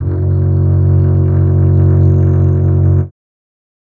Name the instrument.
acoustic string instrument